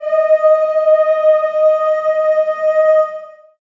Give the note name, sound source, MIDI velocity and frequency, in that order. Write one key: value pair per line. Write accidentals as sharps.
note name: D#5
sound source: acoustic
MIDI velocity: 25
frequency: 622.3 Hz